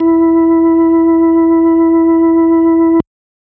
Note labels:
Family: organ; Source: electronic; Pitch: E4; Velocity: 75

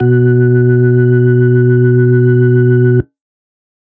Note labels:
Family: organ; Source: electronic; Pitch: B2; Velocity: 75

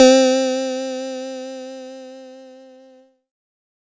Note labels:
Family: keyboard; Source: electronic; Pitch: C4; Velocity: 100; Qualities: bright

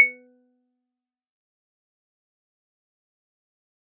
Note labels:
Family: mallet percussion; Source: acoustic; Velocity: 100; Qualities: bright, fast decay, percussive

